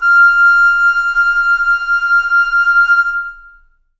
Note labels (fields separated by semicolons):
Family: flute; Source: acoustic; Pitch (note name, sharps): F6; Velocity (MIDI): 100; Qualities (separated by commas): long release, reverb